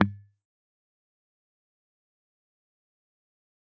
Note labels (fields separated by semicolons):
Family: guitar; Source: electronic; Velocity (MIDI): 25; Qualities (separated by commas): distorted, fast decay, percussive